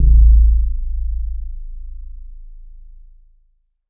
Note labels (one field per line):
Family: guitar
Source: synthesizer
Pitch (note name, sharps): A0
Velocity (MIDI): 75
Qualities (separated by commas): dark